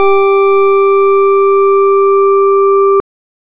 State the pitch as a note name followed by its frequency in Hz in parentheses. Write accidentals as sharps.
G4 (392 Hz)